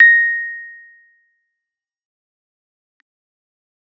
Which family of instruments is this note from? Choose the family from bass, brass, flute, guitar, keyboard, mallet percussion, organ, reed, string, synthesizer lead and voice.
keyboard